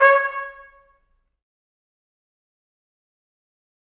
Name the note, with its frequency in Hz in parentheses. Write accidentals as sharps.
C#5 (554.4 Hz)